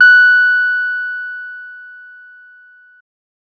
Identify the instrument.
synthesizer bass